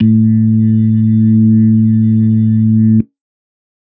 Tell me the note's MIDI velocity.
25